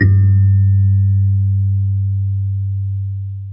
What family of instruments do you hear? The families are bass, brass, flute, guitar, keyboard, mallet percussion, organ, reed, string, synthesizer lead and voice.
mallet percussion